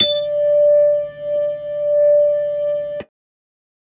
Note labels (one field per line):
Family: organ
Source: electronic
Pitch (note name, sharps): D5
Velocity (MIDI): 50